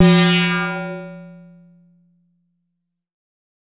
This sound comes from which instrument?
synthesizer bass